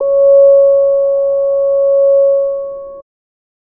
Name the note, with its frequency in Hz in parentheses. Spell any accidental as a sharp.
C#5 (554.4 Hz)